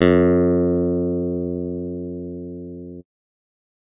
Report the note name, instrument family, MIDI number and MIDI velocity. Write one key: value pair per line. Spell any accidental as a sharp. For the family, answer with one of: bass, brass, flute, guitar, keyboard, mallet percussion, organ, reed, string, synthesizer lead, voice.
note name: F2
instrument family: keyboard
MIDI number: 41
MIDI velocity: 127